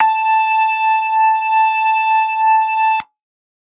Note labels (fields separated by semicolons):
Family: organ; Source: electronic; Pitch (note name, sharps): A5; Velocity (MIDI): 50